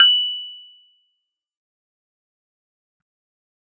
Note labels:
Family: keyboard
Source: electronic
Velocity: 75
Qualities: bright, fast decay, percussive

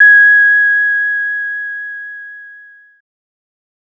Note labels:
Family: bass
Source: synthesizer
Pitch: G#6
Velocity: 50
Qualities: distorted

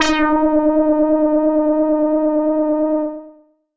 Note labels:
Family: bass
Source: synthesizer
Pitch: D#4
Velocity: 75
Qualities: distorted, tempo-synced

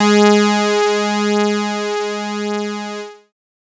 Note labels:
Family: bass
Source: synthesizer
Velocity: 100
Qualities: bright, distorted

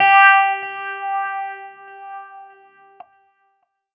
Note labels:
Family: keyboard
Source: electronic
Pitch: G4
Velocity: 50

